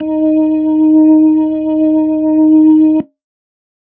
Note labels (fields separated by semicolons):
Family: organ; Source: electronic; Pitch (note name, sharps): D#4; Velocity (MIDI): 127